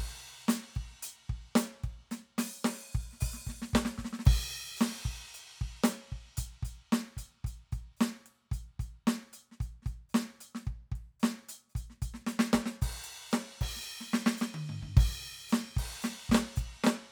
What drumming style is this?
rock